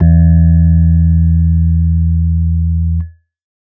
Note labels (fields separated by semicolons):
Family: keyboard; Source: electronic; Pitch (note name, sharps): E2; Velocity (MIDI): 25